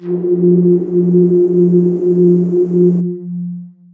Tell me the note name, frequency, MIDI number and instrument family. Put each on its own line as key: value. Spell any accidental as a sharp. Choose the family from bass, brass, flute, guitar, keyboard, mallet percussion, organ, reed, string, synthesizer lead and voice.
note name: F3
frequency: 174.6 Hz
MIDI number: 53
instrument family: voice